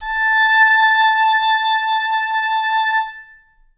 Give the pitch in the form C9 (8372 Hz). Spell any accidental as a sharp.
A5 (880 Hz)